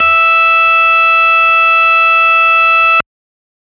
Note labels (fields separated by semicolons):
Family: organ; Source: electronic; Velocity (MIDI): 25